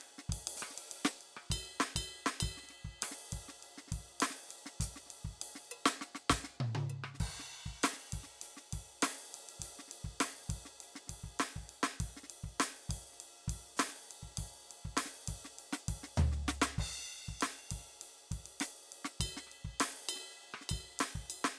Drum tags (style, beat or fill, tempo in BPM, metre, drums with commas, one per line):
funk
beat
100 BPM
4/4
crash, ride, ride bell, hi-hat pedal, percussion, snare, cross-stick, high tom, mid tom, floor tom, kick